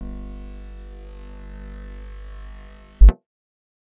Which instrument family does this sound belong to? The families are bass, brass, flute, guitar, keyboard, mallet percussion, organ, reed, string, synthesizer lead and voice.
guitar